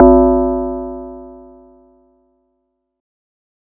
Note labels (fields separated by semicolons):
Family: mallet percussion; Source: acoustic; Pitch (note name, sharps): G#1; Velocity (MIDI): 50